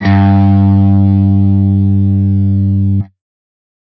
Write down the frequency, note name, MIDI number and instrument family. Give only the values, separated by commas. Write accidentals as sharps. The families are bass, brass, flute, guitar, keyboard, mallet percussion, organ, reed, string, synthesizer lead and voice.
98 Hz, G2, 43, guitar